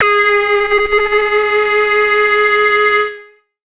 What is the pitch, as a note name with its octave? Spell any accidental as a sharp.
G#4